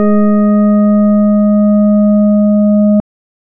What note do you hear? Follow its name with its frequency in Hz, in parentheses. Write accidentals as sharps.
G#3 (207.7 Hz)